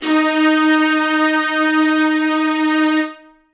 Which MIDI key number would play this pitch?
63